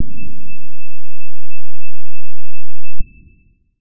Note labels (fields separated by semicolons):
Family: guitar; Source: electronic; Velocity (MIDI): 50; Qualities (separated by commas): dark, distorted